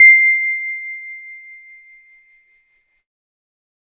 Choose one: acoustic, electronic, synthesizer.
electronic